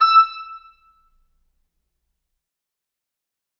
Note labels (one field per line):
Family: reed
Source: acoustic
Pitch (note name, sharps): E6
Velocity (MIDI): 127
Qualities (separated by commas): fast decay, percussive, reverb